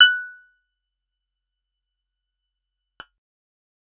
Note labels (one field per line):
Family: guitar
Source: acoustic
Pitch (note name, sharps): F#6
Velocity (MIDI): 25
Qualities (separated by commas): fast decay, percussive